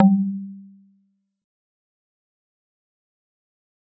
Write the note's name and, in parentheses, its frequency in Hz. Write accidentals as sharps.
G3 (196 Hz)